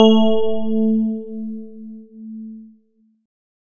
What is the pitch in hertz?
220 Hz